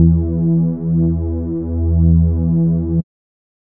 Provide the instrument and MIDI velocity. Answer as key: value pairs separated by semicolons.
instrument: synthesizer bass; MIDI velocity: 25